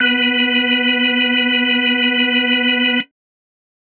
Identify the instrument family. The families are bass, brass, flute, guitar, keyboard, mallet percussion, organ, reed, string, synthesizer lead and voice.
organ